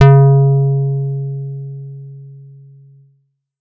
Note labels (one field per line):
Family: guitar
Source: electronic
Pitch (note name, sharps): C#3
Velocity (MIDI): 127